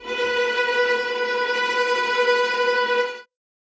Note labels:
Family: string; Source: acoustic; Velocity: 75; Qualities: bright, non-linear envelope, reverb

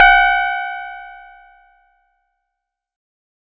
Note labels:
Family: mallet percussion; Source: acoustic; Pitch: C1; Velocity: 127; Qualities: bright, fast decay

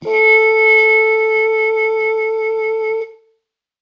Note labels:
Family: brass; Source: acoustic; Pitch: A4; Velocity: 25

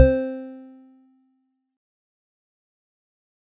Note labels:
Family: mallet percussion; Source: acoustic; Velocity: 75; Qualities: fast decay, percussive

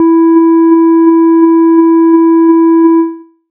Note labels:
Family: bass; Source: synthesizer; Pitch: E4; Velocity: 50

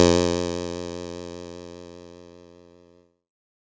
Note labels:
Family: keyboard; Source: electronic; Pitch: F2; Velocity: 100; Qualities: bright

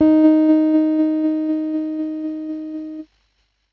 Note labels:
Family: keyboard; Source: electronic; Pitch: D#4; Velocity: 50; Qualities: distorted, tempo-synced

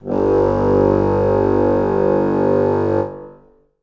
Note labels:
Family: reed; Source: acoustic; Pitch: G1; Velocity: 100; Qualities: reverb

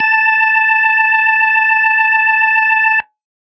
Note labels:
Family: organ; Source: electronic; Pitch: A5; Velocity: 25

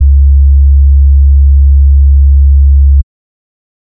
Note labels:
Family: bass; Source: synthesizer; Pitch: C#2; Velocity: 127; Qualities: dark

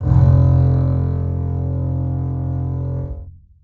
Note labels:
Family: string; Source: acoustic; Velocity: 127; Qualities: reverb

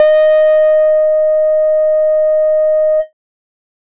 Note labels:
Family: bass; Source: synthesizer; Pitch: D#5; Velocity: 127; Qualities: distorted

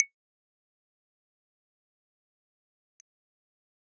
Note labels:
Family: keyboard; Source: electronic; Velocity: 25; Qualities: fast decay, percussive

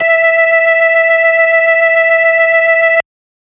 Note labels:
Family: organ; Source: electronic; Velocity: 50

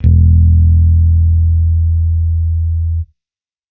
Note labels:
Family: bass; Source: electronic; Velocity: 25

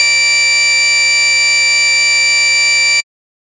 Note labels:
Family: bass; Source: synthesizer; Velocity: 100; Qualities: bright, distorted

